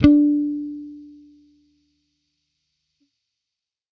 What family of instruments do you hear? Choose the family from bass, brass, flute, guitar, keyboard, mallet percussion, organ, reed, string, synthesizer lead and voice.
bass